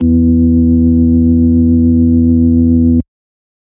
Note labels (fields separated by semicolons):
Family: organ; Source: electronic; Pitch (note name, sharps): E2; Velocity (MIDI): 100; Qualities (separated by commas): dark